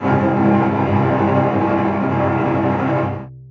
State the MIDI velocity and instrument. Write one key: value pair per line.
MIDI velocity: 100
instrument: acoustic string instrument